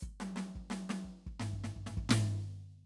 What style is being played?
New Orleans funk